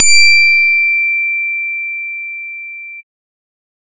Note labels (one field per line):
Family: bass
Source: synthesizer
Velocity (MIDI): 100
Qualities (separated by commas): distorted